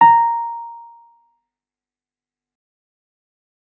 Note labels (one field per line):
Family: keyboard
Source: electronic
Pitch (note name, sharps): A#5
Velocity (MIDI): 100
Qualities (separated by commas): fast decay